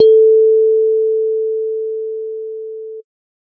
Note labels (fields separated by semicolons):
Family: keyboard; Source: electronic; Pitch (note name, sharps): A4; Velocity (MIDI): 50